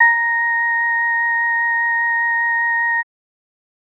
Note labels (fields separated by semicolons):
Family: organ; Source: electronic; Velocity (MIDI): 75; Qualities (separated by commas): multiphonic